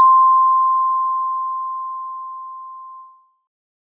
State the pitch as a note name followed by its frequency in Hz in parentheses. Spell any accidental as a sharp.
C6 (1047 Hz)